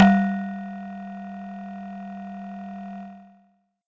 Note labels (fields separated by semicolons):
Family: mallet percussion; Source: acoustic; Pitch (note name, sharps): G3; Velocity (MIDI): 100; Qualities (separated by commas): distorted